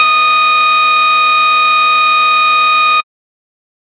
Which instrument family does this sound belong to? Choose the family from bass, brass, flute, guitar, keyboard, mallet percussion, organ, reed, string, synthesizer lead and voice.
bass